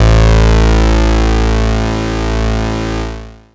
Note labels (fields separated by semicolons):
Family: bass; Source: synthesizer; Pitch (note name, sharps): A1; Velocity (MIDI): 25; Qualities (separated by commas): bright, distorted, long release